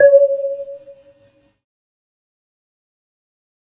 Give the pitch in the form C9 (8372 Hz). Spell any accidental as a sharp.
C#5 (554.4 Hz)